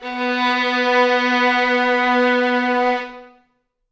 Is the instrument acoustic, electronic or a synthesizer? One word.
acoustic